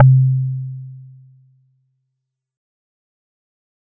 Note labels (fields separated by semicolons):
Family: mallet percussion; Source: acoustic; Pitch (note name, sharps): C3; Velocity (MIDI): 75; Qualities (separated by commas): fast decay